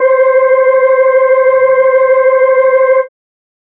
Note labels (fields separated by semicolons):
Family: organ; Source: electronic; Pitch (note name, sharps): C5; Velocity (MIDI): 127